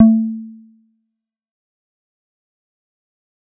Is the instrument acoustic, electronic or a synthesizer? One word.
synthesizer